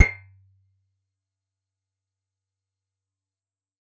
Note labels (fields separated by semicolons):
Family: guitar; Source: acoustic; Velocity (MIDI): 100; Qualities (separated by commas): fast decay, percussive